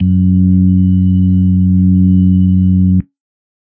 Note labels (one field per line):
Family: organ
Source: electronic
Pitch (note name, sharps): F#2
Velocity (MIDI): 100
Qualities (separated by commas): dark